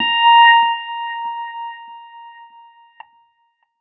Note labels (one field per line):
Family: keyboard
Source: electronic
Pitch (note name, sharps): A#5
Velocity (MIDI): 75